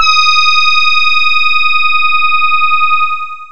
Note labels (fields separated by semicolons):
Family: voice; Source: synthesizer; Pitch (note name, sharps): D#6; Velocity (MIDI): 50; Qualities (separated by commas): bright, long release